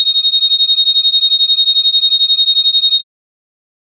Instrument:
synthesizer bass